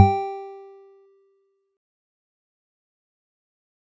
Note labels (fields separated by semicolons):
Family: mallet percussion; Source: acoustic; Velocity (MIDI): 50; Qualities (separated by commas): fast decay, percussive